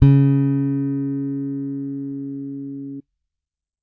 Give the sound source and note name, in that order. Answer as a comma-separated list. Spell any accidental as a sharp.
electronic, C#3